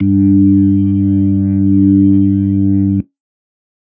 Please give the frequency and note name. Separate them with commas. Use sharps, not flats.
98 Hz, G2